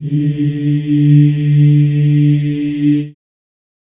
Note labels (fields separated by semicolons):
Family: voice; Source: acoustic; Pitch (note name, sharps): D3; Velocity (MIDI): 25; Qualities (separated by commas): reverb